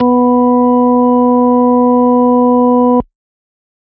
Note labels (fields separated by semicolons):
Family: organ; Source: electronic; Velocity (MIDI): 100